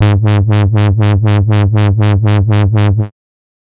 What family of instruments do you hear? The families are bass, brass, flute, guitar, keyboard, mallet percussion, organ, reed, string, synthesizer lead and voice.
bass